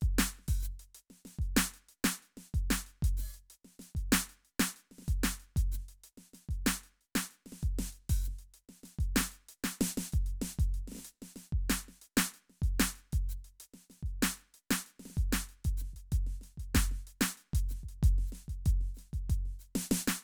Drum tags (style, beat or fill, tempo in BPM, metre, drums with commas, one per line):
funk
beat
95 BPM
4/4
closed hi-hat, open hi-hat, hi-hat pedal, snare, kick